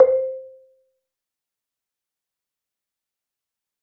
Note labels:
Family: mallet percussion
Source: acoustic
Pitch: C5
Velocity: 50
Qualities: dark, fast decay, percussive, reverb

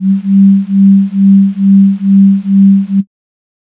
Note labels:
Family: flute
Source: synthesizer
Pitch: G3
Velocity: 127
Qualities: dark

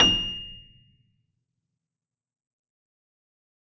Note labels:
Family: keyboard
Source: acoustic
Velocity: 100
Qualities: percussive, reverb

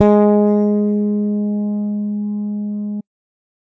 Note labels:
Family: bass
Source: electronic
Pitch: G#3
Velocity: 100

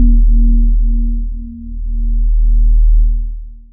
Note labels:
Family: voice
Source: synthesizer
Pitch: D#1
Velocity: 25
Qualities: dark, long release

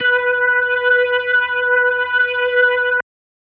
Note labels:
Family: organ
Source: electronic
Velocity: 127

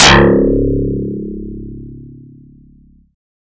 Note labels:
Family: bass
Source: synthesizer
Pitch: C#1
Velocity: 127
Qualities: bright

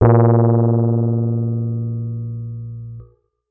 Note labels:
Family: keyboard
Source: electronic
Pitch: A#2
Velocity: 75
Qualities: distorted

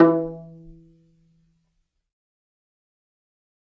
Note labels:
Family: string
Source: acoustic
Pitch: E3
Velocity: 100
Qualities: dark, fast decay, percussive, reverb

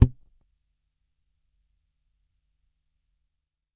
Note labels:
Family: bass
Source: electronic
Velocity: 25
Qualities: percussive

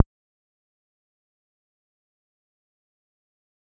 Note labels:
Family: bass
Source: synthesizer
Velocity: 75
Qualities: fast decay, percussive

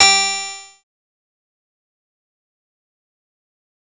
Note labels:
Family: bass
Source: synthesizer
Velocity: 75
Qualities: bright, distorted, fast decay

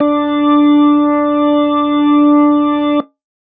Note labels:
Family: organ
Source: electronic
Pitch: D4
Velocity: 25

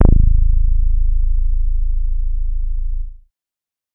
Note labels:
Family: bass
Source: synthesizer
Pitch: A0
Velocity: 100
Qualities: dark

